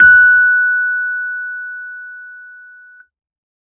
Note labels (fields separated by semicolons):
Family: keyboard; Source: electronic; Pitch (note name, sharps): F#6; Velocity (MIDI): 50